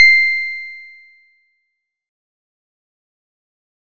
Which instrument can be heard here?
synthesizer guitar